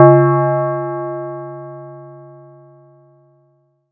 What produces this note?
acoustic mallet percussion instrument